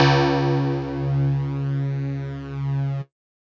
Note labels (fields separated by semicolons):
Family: mallet percussion; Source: electronic; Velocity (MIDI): 25